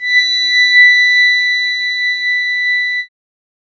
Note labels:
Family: keyboard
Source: synthesizer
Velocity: 50

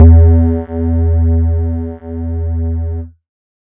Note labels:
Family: synthesizer lead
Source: synthesizer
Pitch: E2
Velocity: 127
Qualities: distorted

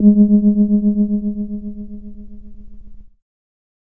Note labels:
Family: keyboard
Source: electronic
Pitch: G#3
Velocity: 75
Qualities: dark

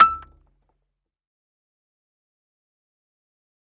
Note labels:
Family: mallet percussion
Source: acoustic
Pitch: E6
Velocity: 100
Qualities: fast decay, percussive, reverb

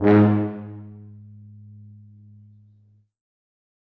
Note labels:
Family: brass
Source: acoustic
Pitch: G#2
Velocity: 127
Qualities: reverb

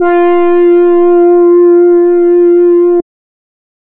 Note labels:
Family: reed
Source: synthesizer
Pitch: F4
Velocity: 25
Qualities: distorted, non-linear envelope

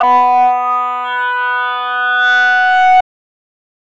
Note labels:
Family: voice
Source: synthesizer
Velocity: 75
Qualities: bright, distorted

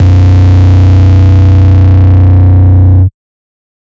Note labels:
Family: bass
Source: synthesizer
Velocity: 50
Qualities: bright, distorted, multiphonic

